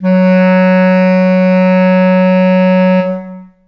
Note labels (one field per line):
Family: reed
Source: acoustic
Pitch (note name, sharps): F#3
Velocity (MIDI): 75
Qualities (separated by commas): long release, reverb